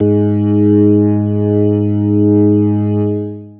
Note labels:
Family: organ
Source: electronic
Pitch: G#2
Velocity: 25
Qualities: distorted, long release

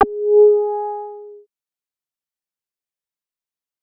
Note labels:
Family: bass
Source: synthesizer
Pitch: G#4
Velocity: 100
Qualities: distorted, fast decay

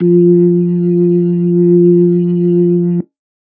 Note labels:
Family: organ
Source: electronic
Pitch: F3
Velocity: 100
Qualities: dark

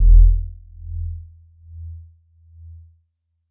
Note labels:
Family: mallet percussion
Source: electronic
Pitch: E1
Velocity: 25

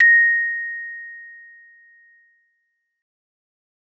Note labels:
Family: mallet percussion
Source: acoustic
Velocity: 50

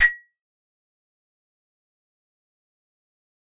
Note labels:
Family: keyboard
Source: acoustic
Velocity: 127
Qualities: fast decay, percussive

